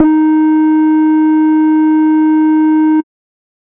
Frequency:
311.1 Hz